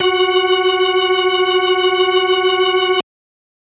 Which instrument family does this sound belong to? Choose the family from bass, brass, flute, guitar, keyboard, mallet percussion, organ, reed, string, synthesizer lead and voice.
organ